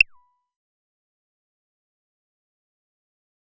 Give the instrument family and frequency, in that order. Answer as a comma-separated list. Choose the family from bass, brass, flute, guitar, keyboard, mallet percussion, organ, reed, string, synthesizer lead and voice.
bass, 987.8 Hz